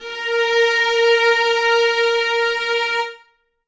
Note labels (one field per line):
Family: string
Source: acoustic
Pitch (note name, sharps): A#4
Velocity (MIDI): 75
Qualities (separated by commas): reverb